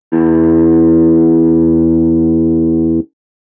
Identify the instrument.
electronic guitar